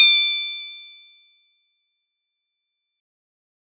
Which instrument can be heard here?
synthesizer guitar